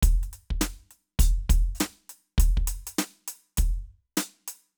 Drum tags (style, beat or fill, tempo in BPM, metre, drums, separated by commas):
rock, beat, 100 BPM, 4/4, closed hi-hat, hi-hat pedal, snare, kick